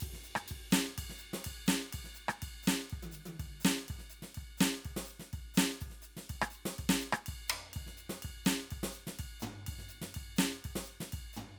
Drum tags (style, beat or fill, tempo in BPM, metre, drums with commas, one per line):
calypso
beat
124 BPM
4/4
ride, ride bell, closed hi-hat, hi-hat pedal, percussion, snare, cross-stick, high tom, floor tom, kick